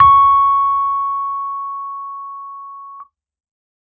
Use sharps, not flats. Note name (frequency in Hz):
C#6 (1109 Hz)